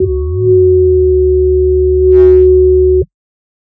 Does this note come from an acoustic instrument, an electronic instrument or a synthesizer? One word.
synthesizer